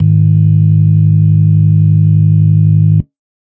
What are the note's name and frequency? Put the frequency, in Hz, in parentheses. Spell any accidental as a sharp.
G#1 (51.91 Hz)